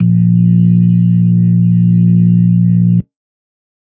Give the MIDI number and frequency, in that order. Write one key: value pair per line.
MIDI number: 34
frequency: 58.27 Hz